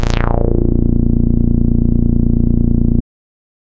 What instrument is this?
synthesizer bass